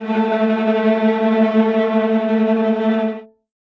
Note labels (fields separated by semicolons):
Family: string; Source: acoustic; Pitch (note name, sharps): A3; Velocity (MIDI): 75; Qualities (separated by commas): non-linear envelope, reverb